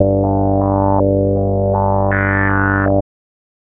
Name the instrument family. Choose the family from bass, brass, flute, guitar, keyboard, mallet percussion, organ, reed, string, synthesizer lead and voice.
bass